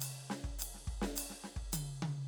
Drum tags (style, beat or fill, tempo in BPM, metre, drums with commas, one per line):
Afro-Cuban
beat
105 BPM
4/4
ride, ride bell, hi-hat pedal, snare, high tom, kick